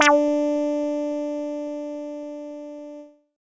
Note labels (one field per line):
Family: bass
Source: synthesizer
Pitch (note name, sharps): D4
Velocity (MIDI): 100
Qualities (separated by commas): distorted